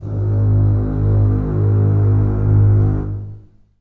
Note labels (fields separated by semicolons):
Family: string; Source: acoustic; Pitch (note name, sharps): G#1; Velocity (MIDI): 50; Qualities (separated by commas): long release, reverb